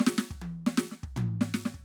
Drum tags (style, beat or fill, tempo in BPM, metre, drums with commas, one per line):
punk
fill
128 BPM
4/4
snare, high tom, floor tom, kick